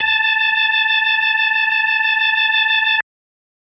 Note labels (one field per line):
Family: organ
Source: electronic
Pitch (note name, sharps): A5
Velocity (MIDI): 127